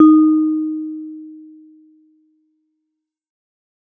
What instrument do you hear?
acoustic mallet percussion instrument